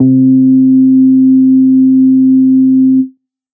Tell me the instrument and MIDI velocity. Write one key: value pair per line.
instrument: synthesizer bass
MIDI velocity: 25